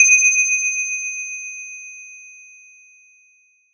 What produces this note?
acoustic mallet percussion instrument